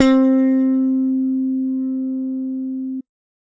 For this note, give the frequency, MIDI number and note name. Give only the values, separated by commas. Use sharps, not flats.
261.6 Hz, 60, C4